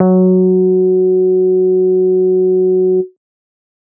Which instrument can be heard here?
synthesizer bass